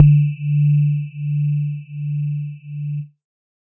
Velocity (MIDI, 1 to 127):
75